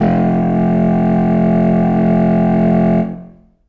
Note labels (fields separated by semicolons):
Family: reed; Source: acoustic; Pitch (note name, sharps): F1; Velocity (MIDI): 100; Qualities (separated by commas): distorted, reverb